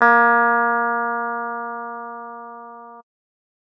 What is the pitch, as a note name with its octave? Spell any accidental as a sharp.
A#3